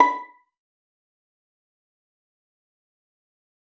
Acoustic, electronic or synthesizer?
acoustic